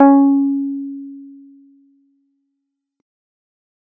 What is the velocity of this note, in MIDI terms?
50